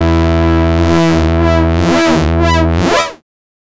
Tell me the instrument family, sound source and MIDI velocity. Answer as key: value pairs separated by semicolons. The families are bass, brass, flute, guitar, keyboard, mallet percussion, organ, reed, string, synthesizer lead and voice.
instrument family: bass; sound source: synthesizer; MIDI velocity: 127